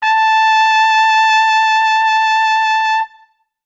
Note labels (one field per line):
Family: brass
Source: acoustic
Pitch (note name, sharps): A5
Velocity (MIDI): 100